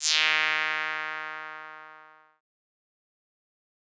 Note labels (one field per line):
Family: bass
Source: synthesizer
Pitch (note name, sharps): D#3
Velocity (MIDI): 50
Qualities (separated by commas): bright, distorted, fast decay